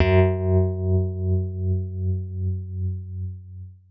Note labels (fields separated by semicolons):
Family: guitar; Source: electronic; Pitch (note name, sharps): F#2; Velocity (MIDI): 127; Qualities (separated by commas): long release, reverb